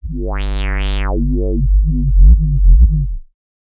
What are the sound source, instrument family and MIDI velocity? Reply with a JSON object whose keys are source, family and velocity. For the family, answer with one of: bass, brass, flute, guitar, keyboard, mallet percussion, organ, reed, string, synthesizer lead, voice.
{"source": "synthesizer", "family": "bass", "velocity": 75}